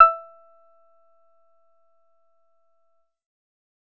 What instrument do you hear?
synthesizer bass